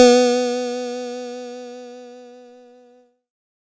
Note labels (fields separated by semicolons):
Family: keyboard; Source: electronic; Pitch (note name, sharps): B3; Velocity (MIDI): 25; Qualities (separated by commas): bright